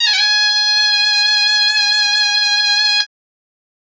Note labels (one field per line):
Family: reed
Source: acoustic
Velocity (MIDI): 127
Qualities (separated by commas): bright, reverb